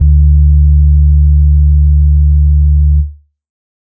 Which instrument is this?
electronic organ